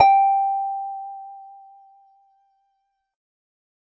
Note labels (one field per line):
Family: guitar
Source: acoustic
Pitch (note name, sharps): G5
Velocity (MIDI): 75